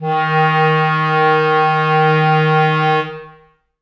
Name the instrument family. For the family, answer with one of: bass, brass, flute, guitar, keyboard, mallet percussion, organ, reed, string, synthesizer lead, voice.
reed